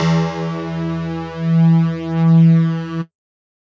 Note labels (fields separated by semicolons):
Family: mallet percussion; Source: electronic; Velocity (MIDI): 127